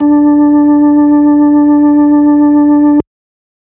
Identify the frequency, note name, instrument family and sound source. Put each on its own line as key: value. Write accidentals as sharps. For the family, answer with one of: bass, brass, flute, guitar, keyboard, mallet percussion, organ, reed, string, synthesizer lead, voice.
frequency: 293.7 Hz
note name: D4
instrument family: organ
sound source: electronic